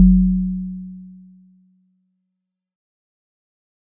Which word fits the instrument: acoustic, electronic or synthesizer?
acoustic